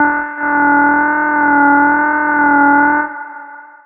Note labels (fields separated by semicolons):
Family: bass; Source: synthesizer; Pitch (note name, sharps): D4; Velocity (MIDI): 25; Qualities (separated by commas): long release, reverb